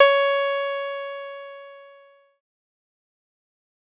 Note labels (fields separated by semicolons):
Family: bass; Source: synthesizer; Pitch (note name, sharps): C#5; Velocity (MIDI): 75; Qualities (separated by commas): distorted, fast decay